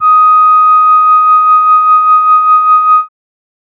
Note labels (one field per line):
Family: keyboard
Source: synthesizer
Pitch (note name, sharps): D#6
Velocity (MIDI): 127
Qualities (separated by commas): bright